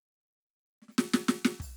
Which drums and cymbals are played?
percussion, snare and kick